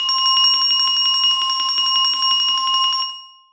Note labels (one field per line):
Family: mallet percussion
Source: acoustic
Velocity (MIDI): 75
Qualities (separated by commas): reverb